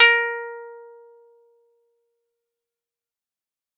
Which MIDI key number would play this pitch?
70